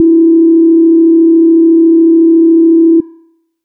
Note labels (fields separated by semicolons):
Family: bass; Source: synthesizer; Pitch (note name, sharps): E4; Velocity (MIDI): 50; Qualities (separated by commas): dark